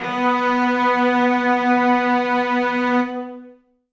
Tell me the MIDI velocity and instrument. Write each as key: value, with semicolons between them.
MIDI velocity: 100; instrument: acoustic string instrument